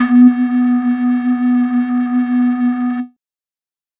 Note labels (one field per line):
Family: flute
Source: synthesizer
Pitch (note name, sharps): B3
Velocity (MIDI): 100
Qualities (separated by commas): distorted